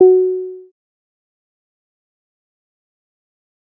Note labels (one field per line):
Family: bass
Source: synthesizer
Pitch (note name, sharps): F#4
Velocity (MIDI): 75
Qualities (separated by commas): fast decay, percussive